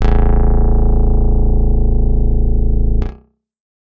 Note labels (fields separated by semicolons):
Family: guitar; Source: acoustic; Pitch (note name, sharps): A0; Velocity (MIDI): 75